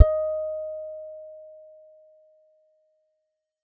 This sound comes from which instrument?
acoustic guitar